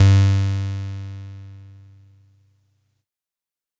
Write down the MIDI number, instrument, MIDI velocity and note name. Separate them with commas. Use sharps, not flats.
43, electronic keyboard, 100, G2